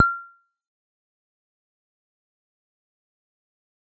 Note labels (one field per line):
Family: bass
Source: synthesizer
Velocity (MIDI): 25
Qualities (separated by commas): fast decay, percussive